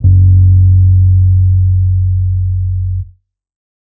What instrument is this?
electronic bass